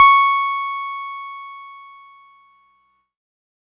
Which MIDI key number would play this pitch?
85